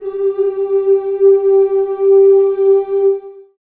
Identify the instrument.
acoustic voice